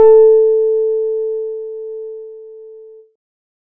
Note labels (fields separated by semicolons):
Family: keyboard; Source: electronic; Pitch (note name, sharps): A4; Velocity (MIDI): 50